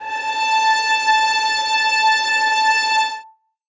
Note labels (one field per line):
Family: string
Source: acoustic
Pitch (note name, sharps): A5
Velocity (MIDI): 25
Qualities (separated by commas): reverb